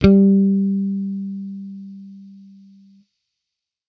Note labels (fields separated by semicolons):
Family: bass; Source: electronic; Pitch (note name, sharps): G3; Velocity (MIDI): 50; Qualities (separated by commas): distorted